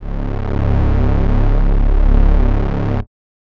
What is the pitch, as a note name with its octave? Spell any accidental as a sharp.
C#1